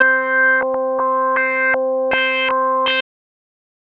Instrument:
synthesizer bass